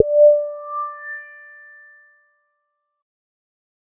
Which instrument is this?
synthesizer bass